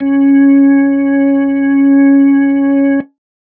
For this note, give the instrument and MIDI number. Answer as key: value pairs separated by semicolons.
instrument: electronic organ; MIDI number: 61